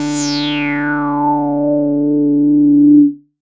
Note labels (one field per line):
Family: bass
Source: synthesizer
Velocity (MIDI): 50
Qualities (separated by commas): bright, distorted, non-linear envelope